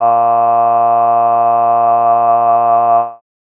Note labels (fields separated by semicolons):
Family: voice; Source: synthesizer; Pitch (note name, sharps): A#2; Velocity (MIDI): 100; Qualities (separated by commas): bright